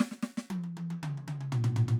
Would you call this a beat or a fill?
beat